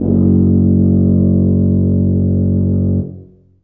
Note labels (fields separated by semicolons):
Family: brass; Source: acoustic; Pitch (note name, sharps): F#1; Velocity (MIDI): 75; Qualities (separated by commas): reverb